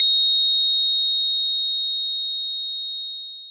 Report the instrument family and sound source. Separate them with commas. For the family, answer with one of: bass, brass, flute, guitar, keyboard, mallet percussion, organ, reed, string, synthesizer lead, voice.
mallet percussion, acoustic